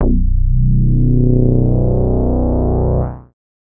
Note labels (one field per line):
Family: bass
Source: synthesizer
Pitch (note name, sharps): B0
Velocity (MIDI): 100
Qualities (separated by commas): distorted, multiphonic